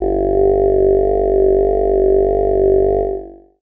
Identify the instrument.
synthesizer voice